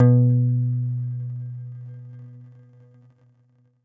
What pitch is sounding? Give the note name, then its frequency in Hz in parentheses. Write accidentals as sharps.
B2 (123.5 Hz)